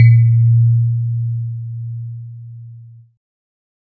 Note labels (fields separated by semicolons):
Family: keyboard; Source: electronic; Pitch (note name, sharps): A#2; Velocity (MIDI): 75; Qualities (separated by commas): multiphonic